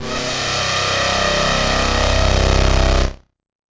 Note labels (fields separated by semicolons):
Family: guitar; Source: electronic; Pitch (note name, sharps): C1; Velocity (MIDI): 75